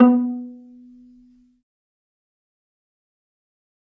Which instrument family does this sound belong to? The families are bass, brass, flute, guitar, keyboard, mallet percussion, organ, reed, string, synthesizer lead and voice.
string